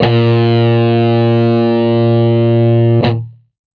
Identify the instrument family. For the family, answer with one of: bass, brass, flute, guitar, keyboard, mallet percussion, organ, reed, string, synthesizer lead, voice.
guitar